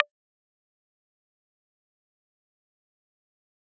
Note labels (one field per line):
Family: guitar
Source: electronic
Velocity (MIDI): 100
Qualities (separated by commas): fast decay, percussive